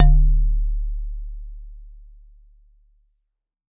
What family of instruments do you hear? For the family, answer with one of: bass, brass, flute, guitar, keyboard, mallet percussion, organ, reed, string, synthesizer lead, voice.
mallet percussion